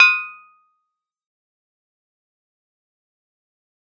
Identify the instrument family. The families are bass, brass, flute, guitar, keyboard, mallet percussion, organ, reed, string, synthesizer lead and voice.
keyboard